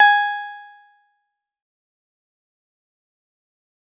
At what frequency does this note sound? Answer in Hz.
830.6 Hz